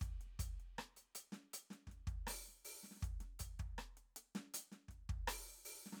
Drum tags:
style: funk; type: beat; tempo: 80 BPM; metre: 4/4; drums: closed hi-hat, open hi-hat, hi-hat pedal, snare, cross-stick, kick

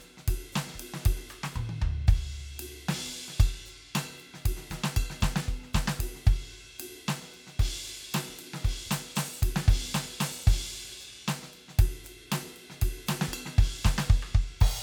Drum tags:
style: funk; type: beat; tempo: 115 BPM; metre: 4/4; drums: crash, ride, ride bell, closed hi-hat, open hi-hat, hi-hat pedal, snare, cross-stick, high tom, mid tom, floor tom, kick

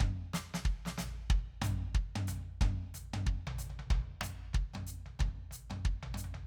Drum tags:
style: swing; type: beat; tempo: 185 BPM; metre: 4/4; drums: hi-hat pedal, snare, high tom, floor tom, kick

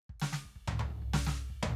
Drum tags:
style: punk; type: fill; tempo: 128 BPM; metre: 4/4; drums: ride, snare, high tom, floor tom, kick

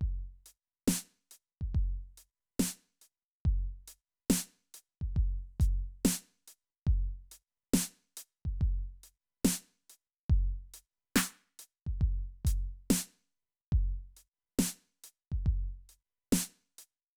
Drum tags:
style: hip-hop; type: beat; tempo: 70 BPM; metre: 4/4; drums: crash, ride, closed hi-hat, snare, kick

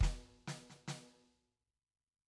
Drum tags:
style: rock; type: beat; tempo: 105 BPM; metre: 4/4; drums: snare, kick

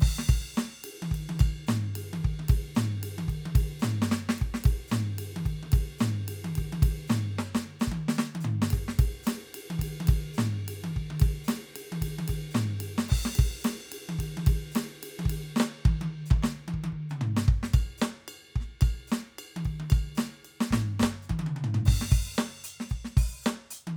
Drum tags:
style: swing; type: beat; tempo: 110 BPM; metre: 4/4; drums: crash, ride, ride bell, closed hi-hat, open hi-hat, hi-hat pedal, snare, cross-stick, high tom, mid tom, floor tom, kick

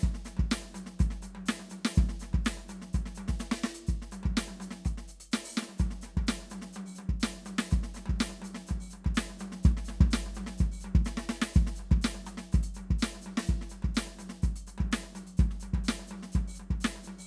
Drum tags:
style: prog rock; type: beat; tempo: 125 BPM; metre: 4/4; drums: closed hi-hat, open hi-hat, hi-hat pedal, snare, high tom, kick

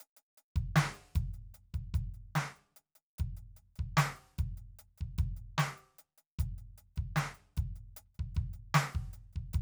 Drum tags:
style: hip-hop; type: beat; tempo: 75 BPM; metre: 4/4; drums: closed hi-hat, snare, kick

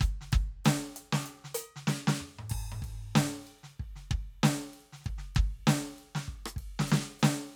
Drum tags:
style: rock; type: beat; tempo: 95 BPM; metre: 4/4; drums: crash, ride, ride bell, closed hi-hat, open hi-hat, hi-hat pedal, snare, cross-stick, high tom, mid tom, kick

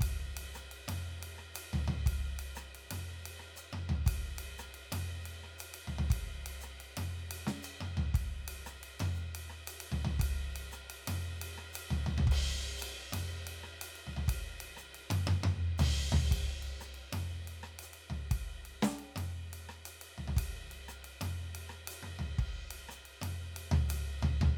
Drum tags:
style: Latin; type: beat; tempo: 118 BPM; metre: 4/4; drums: ride, ride bell, hi-hat pedal, snare, cross-stick, mid tom, floor tom, kick

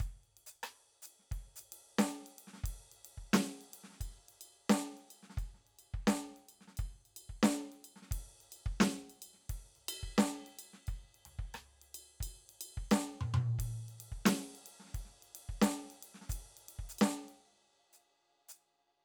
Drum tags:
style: prog rock; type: beat; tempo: 110 BPM; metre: 5/4; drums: ride, ride bell, hi-hat pedal, snare, cross-stick, mid tom, floor tom, kick

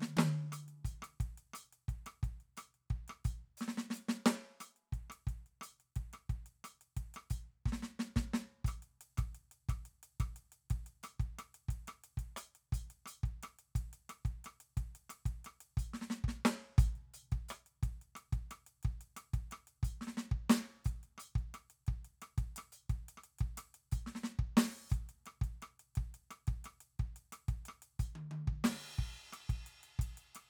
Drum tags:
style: chacarera; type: beat; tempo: 118 BPM; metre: 4/4; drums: crash, closed hi-hat, open hi-hat, hi-hat pedal, snare, cross-stick, high tom, kick

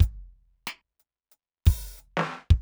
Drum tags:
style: hip-hop; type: beat; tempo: 92 BPM; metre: 4/4; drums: closed hi-hat, open hi-hat, hi-hat pedal, snare, kick

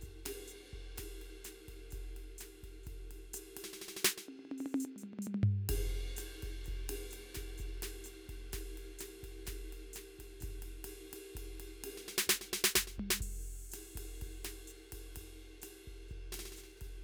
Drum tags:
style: bossa nova; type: beat; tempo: 127 BPM; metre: 4/4; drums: crash, ride, hi-hat pedal, snare, high tom, mid tom, floor tom, kick

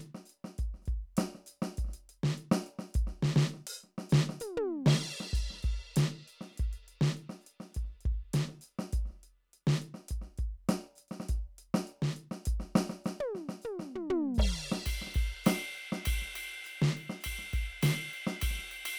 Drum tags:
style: Brazilian; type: beat; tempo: 101 BPM; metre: 4/4; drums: crash, ride, ride bell, closed hi-hat, open hi-hat, hi-hat pedal, snare, high tom, mid tom, floor tom, kick

